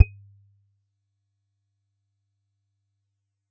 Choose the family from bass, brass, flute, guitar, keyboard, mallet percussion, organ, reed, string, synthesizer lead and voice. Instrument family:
guitar